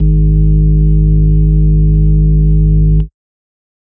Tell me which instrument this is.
electronic organ